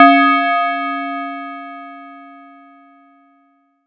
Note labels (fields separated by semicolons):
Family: mallet percussion; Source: acoustic; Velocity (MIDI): 127; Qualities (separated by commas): multiphonic